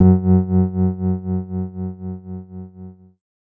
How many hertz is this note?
92.5 Hz